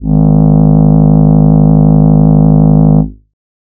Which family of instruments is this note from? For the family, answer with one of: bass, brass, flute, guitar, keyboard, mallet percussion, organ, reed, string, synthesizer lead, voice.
voice